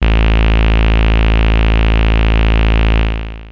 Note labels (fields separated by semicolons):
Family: bass; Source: synthesizer; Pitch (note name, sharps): A1; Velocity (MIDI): 100; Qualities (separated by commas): bright, distorted, long release